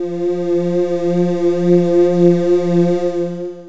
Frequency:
174.6 Hz